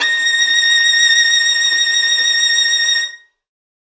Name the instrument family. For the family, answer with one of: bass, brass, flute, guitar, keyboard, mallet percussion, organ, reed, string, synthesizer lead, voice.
string